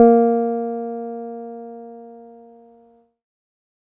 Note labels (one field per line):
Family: keyboard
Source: electronic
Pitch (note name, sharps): A#3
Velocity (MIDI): 25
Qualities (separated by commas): dark